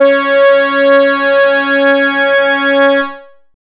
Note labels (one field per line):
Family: bass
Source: synthesizer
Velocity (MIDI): 127